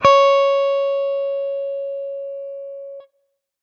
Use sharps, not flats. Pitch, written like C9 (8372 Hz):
C#5 (554.4 Hz)